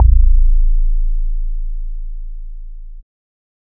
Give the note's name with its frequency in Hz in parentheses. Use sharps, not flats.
A0 (27.5 Hz)